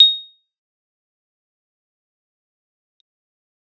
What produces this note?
electronic keyboard